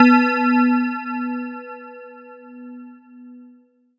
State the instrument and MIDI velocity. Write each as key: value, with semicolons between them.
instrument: electronic mallet percussion instrument; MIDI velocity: 75